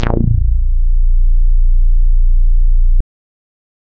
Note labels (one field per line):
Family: bass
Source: synthesizer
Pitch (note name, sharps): A#0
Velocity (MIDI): 50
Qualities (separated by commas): distorted